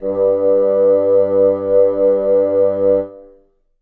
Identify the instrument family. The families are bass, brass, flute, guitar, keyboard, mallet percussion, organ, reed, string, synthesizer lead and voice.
reed